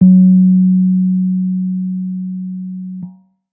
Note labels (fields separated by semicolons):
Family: keyboard; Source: electronic; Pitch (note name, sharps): F#3; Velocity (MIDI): 25; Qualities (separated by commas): dark